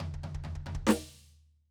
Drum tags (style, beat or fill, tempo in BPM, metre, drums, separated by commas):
half-time rock, fill, 140 BPM, 4/4, snare, high tom, floor tom, kick